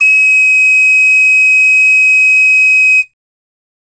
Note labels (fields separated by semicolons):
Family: flute; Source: acoustic; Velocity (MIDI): 100